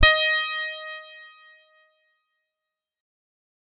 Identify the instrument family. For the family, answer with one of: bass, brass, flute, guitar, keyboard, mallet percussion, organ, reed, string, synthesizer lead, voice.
guitar